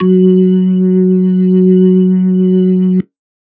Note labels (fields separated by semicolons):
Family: organ; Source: electronic; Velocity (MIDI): 100; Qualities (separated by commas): dark